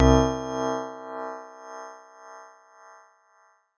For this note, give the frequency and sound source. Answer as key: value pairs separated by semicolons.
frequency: 65.41 Hz; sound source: electronic